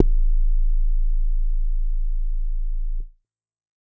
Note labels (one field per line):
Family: bass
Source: synthesizer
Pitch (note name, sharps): A0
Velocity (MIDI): 75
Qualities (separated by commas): distorted